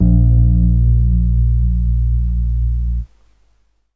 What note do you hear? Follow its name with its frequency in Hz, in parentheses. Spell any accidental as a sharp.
A#1 (58.27 Hz)